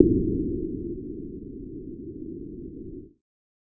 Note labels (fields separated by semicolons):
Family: bass; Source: synthesizer; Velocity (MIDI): 127